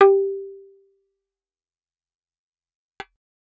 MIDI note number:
67